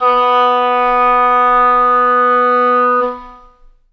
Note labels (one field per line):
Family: reed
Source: acoustic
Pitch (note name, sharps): B3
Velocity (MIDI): 25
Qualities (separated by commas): long release, reverb